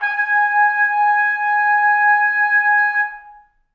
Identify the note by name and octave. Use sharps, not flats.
G#5